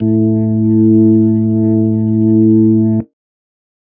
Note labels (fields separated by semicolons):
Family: organ; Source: electronic; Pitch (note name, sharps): A2; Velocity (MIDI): 25; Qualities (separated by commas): dark